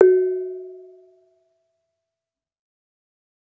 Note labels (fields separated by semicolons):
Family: mallet percussion; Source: acoustic; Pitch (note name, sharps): F#4; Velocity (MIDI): 25; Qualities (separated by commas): fast decay